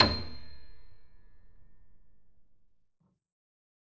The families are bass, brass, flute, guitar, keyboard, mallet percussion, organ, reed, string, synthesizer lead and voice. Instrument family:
keyboard